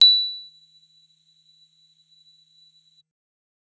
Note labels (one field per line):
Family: guitar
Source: electronic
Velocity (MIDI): 127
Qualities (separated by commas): bright, percussive